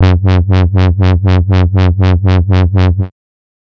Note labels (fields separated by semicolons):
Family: bass; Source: synthesizer; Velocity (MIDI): 25; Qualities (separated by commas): bright, distorted, tempo-synced